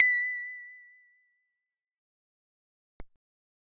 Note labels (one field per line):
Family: bass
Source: synthesizer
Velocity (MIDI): 100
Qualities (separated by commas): fast decay